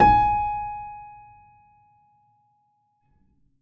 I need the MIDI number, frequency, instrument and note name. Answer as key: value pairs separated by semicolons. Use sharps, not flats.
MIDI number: 80; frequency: 830.6 Hz; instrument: acoustic keyboard; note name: G#5